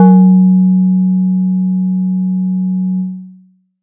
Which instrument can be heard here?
acoustic mallet percussion instrument